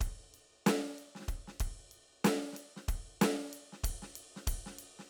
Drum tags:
hip-hop
beat
94 BPM
4/4
ride, snare, kick

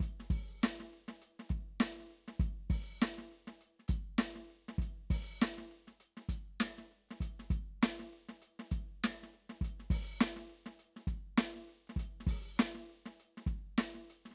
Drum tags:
funk
beat
100 BPM
4/4
closed hi-hat, open hi-hat, hi-hat pedal, snare, kick

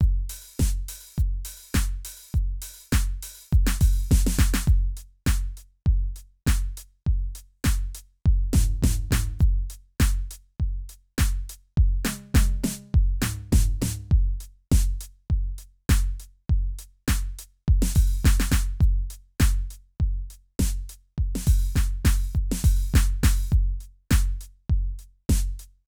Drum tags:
rock
beat
102 BPM
4/4
crash, ride, closed hi-hat, open hi-hat, hi-hat pedal, snare, mid tom, floor tom, kick

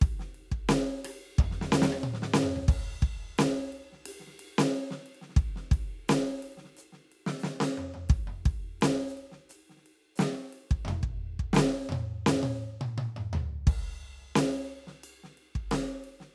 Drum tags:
rock
beat
88 BPM
4/4
crash, ride, ride bell, hi-hat pedal, snare, cross-stick, high tom, mid tom, floor tom, kick

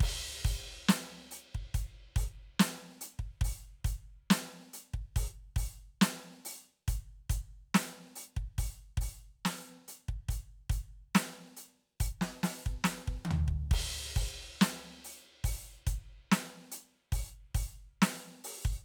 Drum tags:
half-time rock
beat
140 BPM
4/4
crash, ride, closed hi-hat, open hi-hat, snare, cross-stick, high tom, floor tom, kick

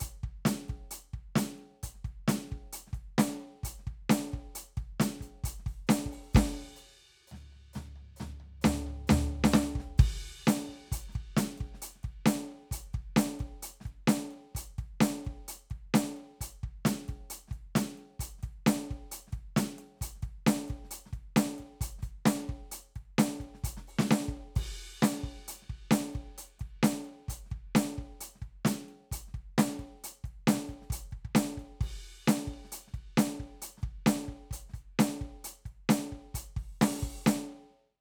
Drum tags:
pop
beat
132 BPM
4/4
crash, closed hi-hat, open hi-hat, hi-hat pedal, snare, floor tom, kick

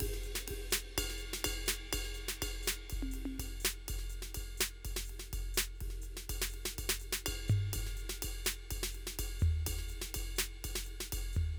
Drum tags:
calypso
beat
124 BPM
4/4
ride, ride bell, closed hi-hat, hi-hat pedal, snare, high tom, floor tom, kick

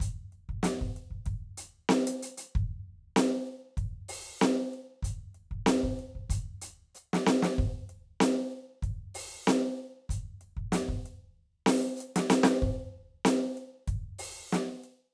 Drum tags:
funk
beat
95 BPM
4/4
closed hi-hat, open hi-hat, hi-hat pedal, snare, kick

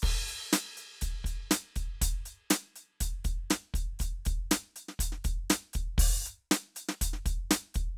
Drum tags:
rock
beat
120 BPM
4/4
crash, closed hi-hat, open hi-hat, hi-hat pedal, snare, kick

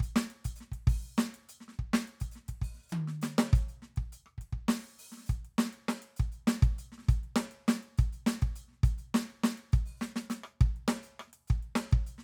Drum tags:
rock
beat
102 BPM
3/4
closed hi-hat, open hi-hat, hi-hat pedal, snare, cross-stick, high tom, kick

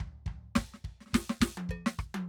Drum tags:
soul
fill
105 BPM
4/4
percussion, snare, cross-stick, high tom, floor tom, kick

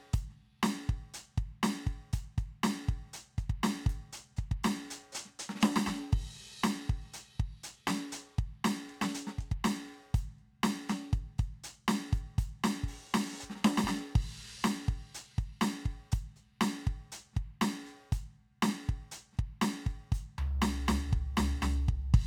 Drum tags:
rock
beat
120 BPM
4/4
crash, closed hi-hat, open hi-hat, hi-hat pedal, snare, mid tom, floor tom, kick

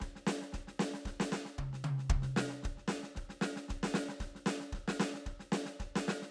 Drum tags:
country
beat
114 BPM
4/4
snare, high tom, kick

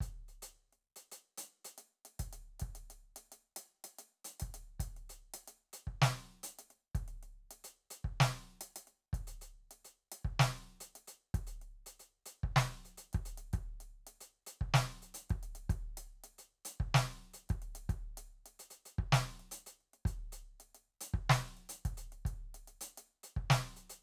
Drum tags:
Afro-Cuban rumba
beat
110 BPM
4/4
closed hi-hat, snare, kick

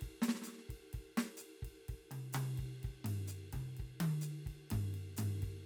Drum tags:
bossa nova
beat
127 BPM
4/4
ride, hi-hat pedal, snare, high tom, mid tom, floor tom, kick

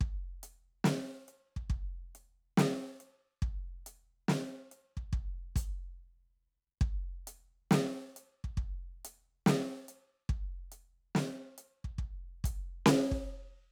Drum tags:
hip-hop
beat
70 BPM
4/4
crash, closed hi-hat, snare, kick

